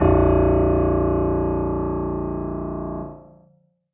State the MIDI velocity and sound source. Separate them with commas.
75, acoustic